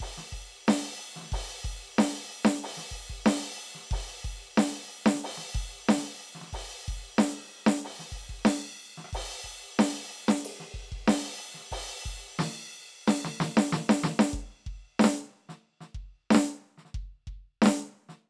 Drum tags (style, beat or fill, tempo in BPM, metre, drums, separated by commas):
funk rock, beat, 92 BPM, 4/4, crash, snare, cross-stick, kick